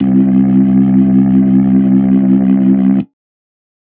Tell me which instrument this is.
electronic organ